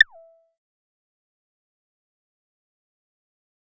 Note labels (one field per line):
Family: bass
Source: synthesizer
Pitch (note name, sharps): E5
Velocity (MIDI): 50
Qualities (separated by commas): fast decay, percussive